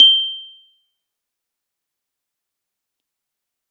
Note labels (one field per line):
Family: keyboard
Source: electronic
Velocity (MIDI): 75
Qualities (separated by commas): bright, fast decay, percussive